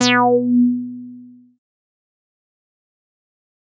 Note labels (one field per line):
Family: bass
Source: synthesizer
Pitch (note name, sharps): B3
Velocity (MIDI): 75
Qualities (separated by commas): distorted, fast decay